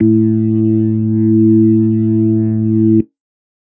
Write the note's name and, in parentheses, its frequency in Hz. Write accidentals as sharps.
A2 (110 Hz)